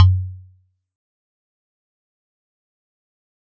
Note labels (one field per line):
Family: mallet percussion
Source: acoustic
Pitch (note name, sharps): F#2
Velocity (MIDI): 50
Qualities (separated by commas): fast decay, percussive